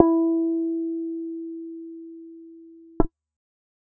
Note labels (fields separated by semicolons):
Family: bass; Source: synthesizer; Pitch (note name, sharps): E4; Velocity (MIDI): 50; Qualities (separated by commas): dark, reverb